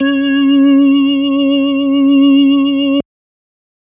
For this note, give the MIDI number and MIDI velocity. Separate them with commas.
61, 127